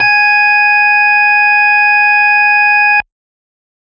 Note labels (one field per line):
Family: organ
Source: electronic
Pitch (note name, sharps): G#5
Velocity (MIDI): 100